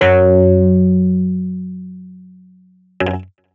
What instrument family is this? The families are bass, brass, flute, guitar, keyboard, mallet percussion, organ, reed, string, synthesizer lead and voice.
guitar